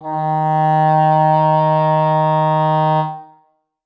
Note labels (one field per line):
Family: reed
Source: acoustic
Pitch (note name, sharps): D#3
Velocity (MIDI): 75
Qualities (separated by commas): reverb